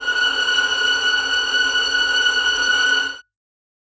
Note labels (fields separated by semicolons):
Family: string; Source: acoustic; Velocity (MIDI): 25; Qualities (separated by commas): bright, non-linear envelope, reverb